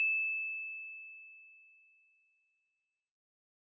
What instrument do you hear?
acoustic mallet percussion instrument